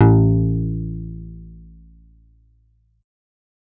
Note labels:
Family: bass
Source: synthesizer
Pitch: A1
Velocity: 127

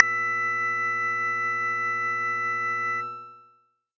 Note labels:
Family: bass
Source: synthesizer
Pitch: E5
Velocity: 100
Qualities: multiphonic

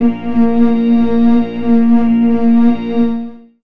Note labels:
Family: organ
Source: electronic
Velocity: 127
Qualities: long release, reverb

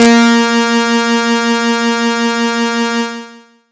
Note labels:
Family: bass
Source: synthesizer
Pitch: A#3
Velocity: 50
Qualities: bright, distorted, long release

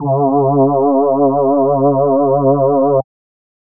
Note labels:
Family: voice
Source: synthesizer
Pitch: C#3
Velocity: 50

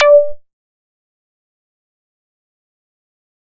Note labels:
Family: bass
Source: synthesizer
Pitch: D5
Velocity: 75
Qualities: fast decay, percussive

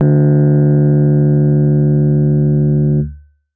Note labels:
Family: keyboard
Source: acoustic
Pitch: D2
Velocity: 127

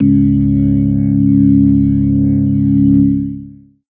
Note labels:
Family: organ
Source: electronic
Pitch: C#1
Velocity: 25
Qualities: distorted, long release

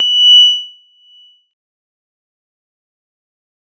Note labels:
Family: mallet percussion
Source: electronic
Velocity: 75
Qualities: bright, fast decay

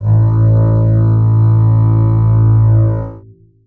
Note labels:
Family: string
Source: acoustic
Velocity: 25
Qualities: long release, reverb

